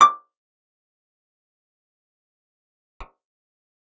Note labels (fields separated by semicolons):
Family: guitar; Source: acoustic; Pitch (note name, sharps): D6; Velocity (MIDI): 75; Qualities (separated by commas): fast decay, percussive, reverb